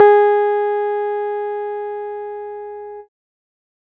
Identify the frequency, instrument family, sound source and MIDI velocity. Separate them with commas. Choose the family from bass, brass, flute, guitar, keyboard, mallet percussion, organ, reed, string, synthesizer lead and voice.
415.3 Hz, keyboard, electronic, 25